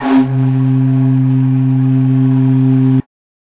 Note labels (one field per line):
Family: flute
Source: acoustic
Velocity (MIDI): 100